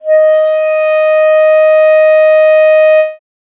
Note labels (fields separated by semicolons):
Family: reed; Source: acoustic; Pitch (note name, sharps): D#5; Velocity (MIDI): 25